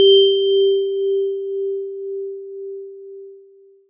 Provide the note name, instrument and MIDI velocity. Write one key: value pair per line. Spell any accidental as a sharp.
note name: G4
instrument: acoustic mallet percussion instrument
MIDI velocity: 100